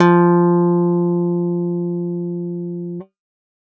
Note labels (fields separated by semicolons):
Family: guitar; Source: electronic; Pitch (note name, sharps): F3; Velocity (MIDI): 127